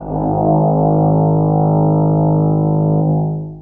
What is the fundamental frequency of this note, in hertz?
51.91 Hz